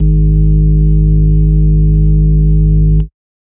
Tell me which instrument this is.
electronic organ